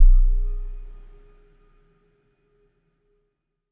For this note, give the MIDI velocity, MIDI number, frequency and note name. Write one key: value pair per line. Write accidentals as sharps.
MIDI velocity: 25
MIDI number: 23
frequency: 30.87 Hz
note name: B0